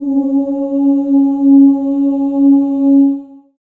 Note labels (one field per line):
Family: voice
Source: acoustic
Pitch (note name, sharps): C#4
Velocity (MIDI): 75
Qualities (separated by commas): dark, reverb